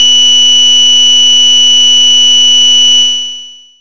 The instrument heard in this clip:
synthesizer bass